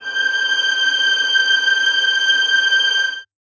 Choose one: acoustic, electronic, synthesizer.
acoustic